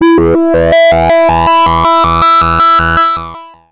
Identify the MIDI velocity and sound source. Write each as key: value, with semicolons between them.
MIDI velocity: 25; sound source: synthesizer